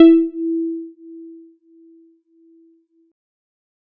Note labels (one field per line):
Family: keyboard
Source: electronic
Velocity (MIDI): 50